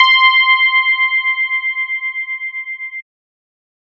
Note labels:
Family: bass; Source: synthesizer; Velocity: 127

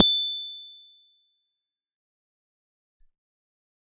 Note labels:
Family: keyboard; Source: electronic; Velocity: 127; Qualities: fast decay

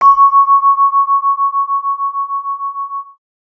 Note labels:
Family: mallet percussion; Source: acoustic; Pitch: C#6; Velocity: 75; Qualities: multiphonic

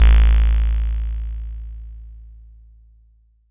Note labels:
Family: bass; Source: synthesizer; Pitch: A1; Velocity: 127; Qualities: bright, distorted

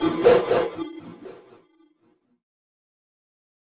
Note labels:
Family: keyboard; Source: electronic; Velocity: 50; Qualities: fast decay, non-linear envelope

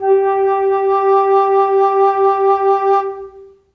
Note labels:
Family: flute; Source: acoustic; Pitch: G4; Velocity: 50; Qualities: long release, reverb

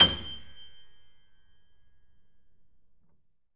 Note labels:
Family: keyboard; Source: acoustic; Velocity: 100; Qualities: reverb

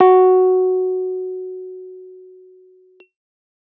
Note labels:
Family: keyboard; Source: electronic; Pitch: F#4; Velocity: 100

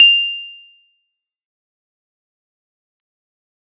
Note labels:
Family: keyboard; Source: electronic; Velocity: 127; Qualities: bright, fast decay, percussive

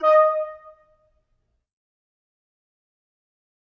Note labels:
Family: flute; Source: acoustic; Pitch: D#5; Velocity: 50; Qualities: fast decay, reverb

